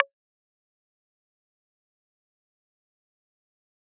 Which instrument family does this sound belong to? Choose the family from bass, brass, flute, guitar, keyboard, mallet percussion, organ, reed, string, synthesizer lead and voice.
guitar